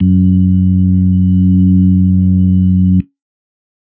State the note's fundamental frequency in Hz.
92.5 Hz